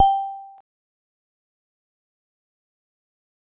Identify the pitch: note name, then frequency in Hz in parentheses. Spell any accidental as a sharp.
G5 (784 Hz)